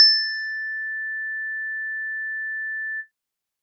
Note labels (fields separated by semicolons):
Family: keyboard; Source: electronic; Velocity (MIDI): 50; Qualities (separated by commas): bright